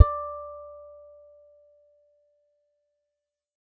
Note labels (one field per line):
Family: guitar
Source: acoustic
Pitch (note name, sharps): D5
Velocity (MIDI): 100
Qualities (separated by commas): dark, percussive